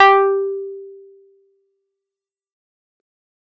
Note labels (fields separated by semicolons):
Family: keyboard; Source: electronic; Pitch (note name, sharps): G4; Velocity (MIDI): 100; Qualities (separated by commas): distorted, fast decay